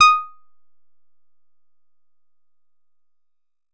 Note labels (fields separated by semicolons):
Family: guitar; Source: synthesizer; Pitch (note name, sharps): D#6; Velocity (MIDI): 127; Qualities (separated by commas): percussive